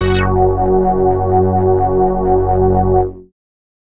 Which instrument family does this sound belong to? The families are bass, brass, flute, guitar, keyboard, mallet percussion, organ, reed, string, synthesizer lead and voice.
bass